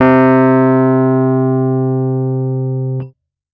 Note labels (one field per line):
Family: keyboard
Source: electronic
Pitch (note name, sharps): C3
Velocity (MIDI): 127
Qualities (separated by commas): dark